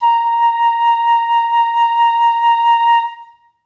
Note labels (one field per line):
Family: flute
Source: acoustic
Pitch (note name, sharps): A#5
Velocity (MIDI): 100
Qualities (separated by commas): reverb